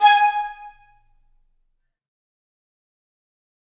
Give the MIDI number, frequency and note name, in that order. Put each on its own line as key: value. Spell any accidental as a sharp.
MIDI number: 80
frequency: 830.6 Hz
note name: G#5